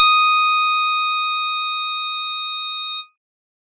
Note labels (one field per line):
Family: organ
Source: electronic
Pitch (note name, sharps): D#6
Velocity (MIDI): 50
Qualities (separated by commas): bright